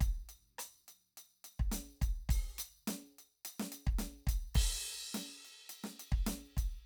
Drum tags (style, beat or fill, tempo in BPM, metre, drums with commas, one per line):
rock
beat
105 BPM
4/4
crash, closed hi-hat, hi-hat pedal, percussion, snare, cross-stick, kick